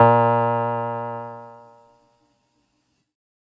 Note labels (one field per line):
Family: keyboard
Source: electronic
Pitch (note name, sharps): A#2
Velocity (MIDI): 50